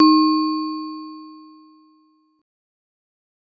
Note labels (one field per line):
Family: mallet percussion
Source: acoustic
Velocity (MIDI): 127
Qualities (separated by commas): fast decay